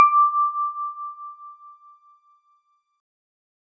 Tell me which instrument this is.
electronic keyboard